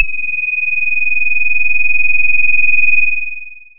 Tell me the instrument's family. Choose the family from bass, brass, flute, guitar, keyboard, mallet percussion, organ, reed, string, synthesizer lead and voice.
voice